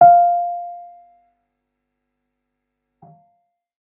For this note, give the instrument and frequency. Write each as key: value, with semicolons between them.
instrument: electronic keyboard; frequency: 698.5 Hz